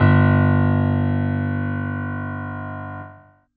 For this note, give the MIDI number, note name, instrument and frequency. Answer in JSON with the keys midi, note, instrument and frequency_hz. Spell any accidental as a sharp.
{"midi": 31, "note": "G1", "instrument": "acoustic keyboard", "frequency_hz": 49}